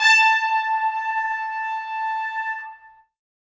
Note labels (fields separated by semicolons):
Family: brass; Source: acoustic; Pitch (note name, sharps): A5; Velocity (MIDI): 25; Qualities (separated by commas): bright, reverb